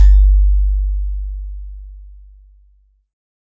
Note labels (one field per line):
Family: keyboard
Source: synthesizer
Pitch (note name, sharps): G1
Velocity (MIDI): 25